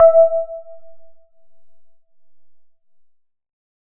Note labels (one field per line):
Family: synthesizer lead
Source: synthesizer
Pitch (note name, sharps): E5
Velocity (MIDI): 25